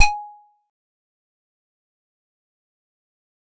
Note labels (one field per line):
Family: keyboard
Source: acoustic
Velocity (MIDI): 25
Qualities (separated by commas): fast decay, percussive